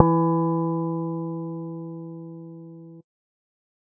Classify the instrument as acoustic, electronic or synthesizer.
synthesizer